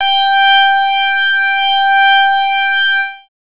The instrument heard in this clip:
synthesizer bass